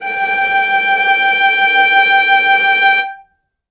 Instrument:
acoustic string instrument